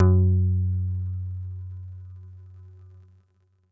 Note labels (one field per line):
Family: guitar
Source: electronic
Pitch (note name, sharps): F#2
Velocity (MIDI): 127